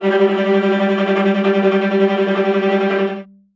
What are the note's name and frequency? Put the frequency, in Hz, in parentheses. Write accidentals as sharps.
G3 (196 Hz)